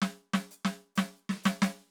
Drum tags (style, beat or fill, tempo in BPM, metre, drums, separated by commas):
Afro-Cuban bembé, fill, 122 BPM, 4/4, hi-hat pedal, snare